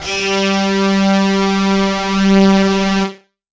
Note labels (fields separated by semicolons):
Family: guitar; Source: electronic; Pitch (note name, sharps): G3; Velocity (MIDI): 127; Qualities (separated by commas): distorted